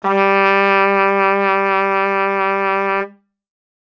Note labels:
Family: brass; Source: acoustic; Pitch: G3; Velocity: 75

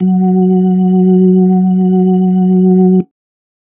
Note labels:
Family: organ; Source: electronic; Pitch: F#3; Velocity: 75; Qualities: dark

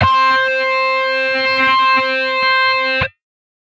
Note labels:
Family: guitar; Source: electronic; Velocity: 100; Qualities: bright, distorted

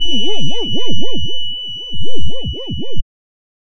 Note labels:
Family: reed; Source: synthesizer; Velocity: 25; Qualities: bright, distorted, non-linear envelope

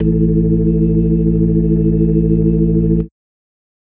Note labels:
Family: organ; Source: electronic; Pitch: A1; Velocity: 127

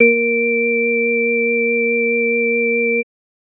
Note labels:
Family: organ; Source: electronic; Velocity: 100; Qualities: multiphonic

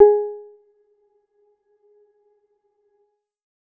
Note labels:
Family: keyboard; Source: electronic; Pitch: G#4; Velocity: 75; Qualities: dark, percussive, reverb

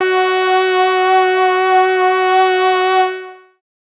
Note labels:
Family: voice; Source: synthesizer; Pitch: F#4; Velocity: 25

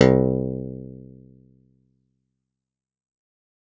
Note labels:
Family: guitar; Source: acoustic; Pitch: C2; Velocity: 50; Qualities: fast decay, reverb

